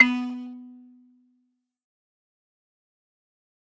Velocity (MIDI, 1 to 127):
100